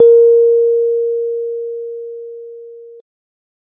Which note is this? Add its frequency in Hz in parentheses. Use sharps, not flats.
A#4 (466.2 Hz)